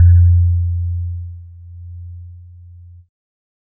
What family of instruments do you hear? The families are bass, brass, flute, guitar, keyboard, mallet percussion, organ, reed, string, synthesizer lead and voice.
keyboard